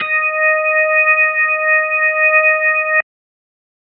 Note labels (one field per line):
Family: organ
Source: electronic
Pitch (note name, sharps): D#5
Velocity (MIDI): 25